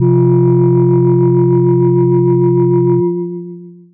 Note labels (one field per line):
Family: mallet percussion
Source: electronic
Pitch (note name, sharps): F1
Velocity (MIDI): 100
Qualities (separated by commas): long release